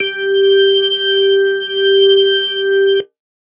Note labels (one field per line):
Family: organ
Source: electronic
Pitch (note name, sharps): G4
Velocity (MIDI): 75